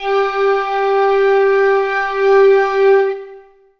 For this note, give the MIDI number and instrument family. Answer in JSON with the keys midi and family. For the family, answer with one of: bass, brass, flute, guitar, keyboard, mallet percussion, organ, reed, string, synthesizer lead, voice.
{"midi": 67, "family": "flute"}